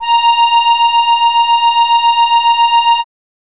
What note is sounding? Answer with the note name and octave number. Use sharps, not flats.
A#5